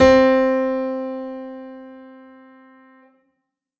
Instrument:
acoustic keyboard